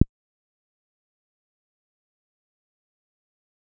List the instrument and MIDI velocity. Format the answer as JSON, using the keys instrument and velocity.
{"instrument": "electronic guitar", "velocity": 50}